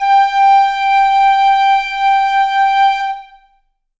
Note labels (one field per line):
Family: flute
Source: acoustic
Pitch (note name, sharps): G5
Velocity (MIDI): 25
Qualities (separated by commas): reverb